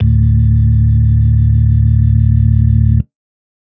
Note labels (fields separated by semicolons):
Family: organ; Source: electronic; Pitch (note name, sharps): D1; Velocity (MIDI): 100